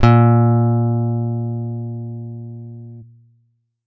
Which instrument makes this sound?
electronic guitar